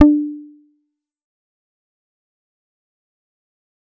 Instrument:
synthesizer bass